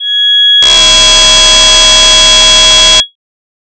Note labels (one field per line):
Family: voice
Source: synthesizer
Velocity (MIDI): 100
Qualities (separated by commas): bright